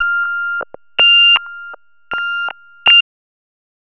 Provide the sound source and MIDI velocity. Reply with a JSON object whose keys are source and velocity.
{"source": "synthesizer", "velocity": 50}